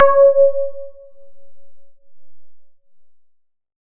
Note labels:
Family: synthesizer lead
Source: synthesizer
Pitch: C#5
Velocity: 50

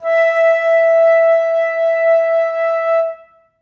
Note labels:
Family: flute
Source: acoustic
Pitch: E5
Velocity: 50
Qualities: reverb

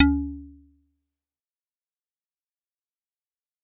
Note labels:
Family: mallet percussion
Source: acoustic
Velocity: 100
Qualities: fast decay, percussive

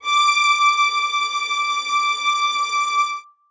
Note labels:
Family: string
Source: acoustic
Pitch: D6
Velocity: 127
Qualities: reverb

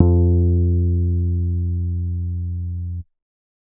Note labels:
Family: bass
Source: synthesizer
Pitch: F2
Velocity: 127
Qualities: dark, reverb

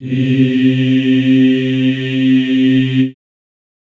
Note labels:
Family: voice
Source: acoustic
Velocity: 127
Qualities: reverb

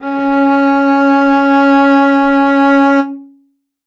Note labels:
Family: string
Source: acoustic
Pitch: C#4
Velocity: 25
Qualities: reverb

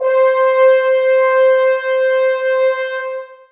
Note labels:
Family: brass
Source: acoustic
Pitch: C5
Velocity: 127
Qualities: reverb

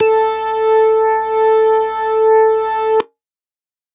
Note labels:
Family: organ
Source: electronic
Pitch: A4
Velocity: 25

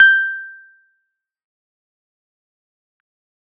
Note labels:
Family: keyboard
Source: electronic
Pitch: G6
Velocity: 127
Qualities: fast decay, percussive

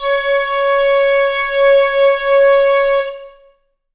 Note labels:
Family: flute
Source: acoustic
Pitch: C#5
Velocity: 50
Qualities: reverb

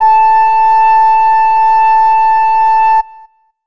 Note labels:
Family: flute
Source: acoustic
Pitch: A5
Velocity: 25

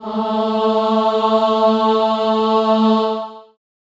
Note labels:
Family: voice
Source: acoustic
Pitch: A3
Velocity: 100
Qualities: long release, reverb

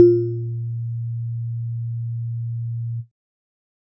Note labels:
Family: keyboard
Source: electronic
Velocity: 75

